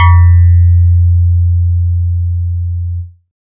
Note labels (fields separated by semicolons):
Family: synthesizer lead; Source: synthesizer; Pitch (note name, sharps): F2; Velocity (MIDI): 100